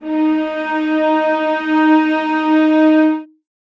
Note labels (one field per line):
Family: string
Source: acoustic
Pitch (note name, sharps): D#4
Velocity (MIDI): 50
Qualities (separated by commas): reverb